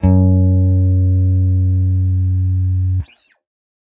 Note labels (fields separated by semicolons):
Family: guitar; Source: electronic; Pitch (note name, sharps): F#2; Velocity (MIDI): 50